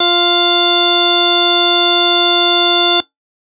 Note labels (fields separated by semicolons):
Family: organ; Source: electronic; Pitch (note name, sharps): F4; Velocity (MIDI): 50